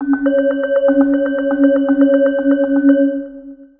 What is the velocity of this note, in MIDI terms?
100